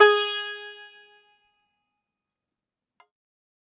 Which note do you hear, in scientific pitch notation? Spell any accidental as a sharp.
G#4